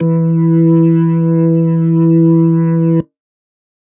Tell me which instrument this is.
electronic organ